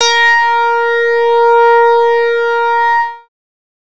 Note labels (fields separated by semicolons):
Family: bass; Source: synthesizer; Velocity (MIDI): 25; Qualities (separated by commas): distorted